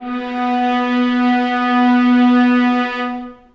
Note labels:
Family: string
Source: acoustic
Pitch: B3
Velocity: 25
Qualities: long release, reverb

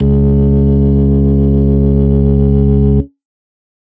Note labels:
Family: organ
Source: electronic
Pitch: C#2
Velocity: 75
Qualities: distorted

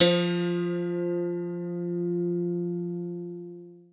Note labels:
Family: guitar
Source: acoustic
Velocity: 50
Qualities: long release, reverb

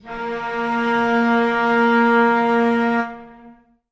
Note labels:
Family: string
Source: acoustic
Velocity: 25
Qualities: long release, reverb

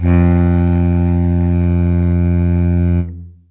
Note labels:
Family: reed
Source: acoustic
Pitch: F2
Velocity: 50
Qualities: reverb

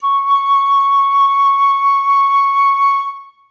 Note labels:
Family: flute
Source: acoustic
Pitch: C#6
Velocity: 75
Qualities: reverb

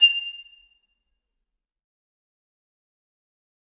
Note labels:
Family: flute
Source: acoustic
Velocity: 75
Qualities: bright, fast decay, percussive, reverb

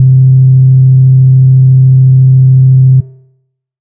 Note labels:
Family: bass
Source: synthesizer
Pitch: C3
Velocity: 50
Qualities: dark

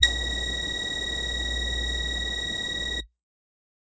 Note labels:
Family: voice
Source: synthesizer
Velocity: 50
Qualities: multiphonic

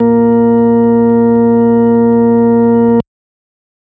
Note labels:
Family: organ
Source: electronic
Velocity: 75

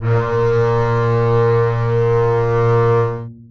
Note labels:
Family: string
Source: acoustic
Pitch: A#2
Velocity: 25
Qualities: long release, reverb

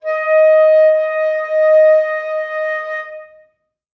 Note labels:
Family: flute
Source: acoustic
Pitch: D#5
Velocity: 50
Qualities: reverb

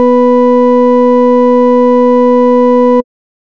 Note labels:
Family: bass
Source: synthesizer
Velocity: 100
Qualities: distorted

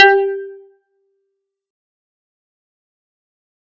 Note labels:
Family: guitar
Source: synthesizer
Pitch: G4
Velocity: 127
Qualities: fast decay, percussive

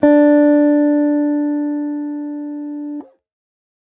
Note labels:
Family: guitar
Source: electronic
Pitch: D4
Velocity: 75

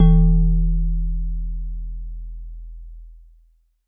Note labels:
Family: mallet percussion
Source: acoustic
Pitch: E1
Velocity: 127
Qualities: dark

